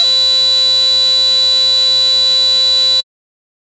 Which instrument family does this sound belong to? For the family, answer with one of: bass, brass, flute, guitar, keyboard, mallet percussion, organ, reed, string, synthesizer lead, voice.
bass